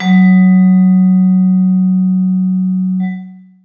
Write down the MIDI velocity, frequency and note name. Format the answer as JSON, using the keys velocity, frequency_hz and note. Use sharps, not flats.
{"velocity": 75, "frequency_hz": 185, "note": "F#3"}